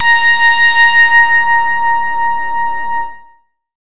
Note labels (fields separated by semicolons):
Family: bass; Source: synthesizer; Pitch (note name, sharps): A#5; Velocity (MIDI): 100; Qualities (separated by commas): bright, distorted